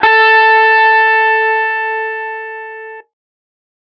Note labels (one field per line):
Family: guitar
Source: electronic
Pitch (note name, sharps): A4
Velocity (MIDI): 100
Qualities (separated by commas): distorted